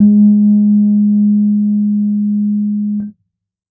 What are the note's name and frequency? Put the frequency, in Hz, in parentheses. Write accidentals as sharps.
G#3 (207.7 Hz)